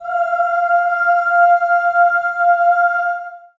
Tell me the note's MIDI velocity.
127